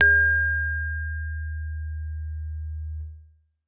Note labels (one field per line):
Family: keyboard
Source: acoustic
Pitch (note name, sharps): D#2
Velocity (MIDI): 75